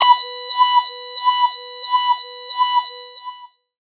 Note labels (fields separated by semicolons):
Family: voice; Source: synthesizer; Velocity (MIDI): 127; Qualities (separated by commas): long release, non-linear envelope, tempo-synced